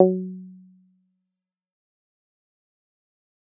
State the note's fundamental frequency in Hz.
185 Hz